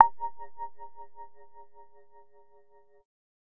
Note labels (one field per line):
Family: bass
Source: synthesizer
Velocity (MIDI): 50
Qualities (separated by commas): distorted